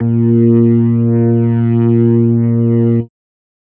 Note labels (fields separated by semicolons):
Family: organ; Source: electronic; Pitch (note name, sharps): A#2; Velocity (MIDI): 127; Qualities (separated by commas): distorted